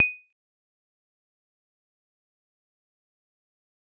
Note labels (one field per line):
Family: mallet percussion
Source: acoustic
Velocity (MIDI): 25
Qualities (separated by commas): bright, fast decay, percussive